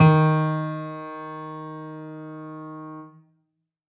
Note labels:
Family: keyboard; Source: acoustic; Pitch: D#3; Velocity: 100

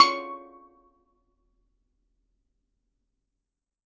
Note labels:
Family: mallet percussion; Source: acoustic; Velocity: 127; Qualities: percussive, reverb

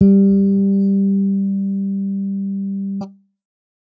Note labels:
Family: bass; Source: electronic; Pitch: G3; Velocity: 50

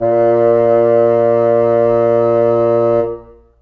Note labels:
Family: reed; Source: acoustic; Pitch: A#2; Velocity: 75; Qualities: reverb

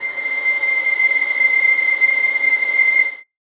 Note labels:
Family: string; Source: acoustic; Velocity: 75; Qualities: reverb

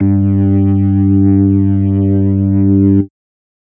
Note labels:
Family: organ; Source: electronic; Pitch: G2; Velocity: 75; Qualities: distorted

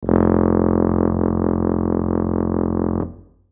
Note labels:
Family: brass; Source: acoustic; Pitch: F1; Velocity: 75

